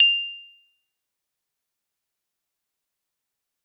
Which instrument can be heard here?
acoustic mallet percussion instrument